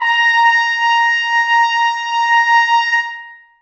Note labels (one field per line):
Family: brass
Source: acoustic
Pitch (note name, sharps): A#5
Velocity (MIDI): 100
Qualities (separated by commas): reverb